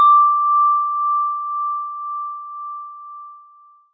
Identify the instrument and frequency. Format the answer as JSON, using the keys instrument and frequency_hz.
{"instrument": "acoustic mallet percussion instrument", "frequency_hz": 1175}